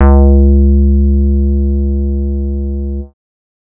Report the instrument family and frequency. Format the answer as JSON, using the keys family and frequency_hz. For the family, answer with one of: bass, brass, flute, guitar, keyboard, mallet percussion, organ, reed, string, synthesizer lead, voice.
{"family": "bass", "frequency_hz": 69.3}